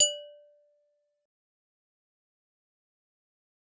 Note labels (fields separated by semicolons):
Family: mallet percussion; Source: acoustic; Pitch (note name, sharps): D5; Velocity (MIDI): 25; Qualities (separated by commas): fast decay, percussive